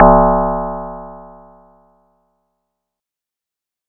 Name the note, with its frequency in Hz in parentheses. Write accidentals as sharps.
C#1 (34.65 Hz)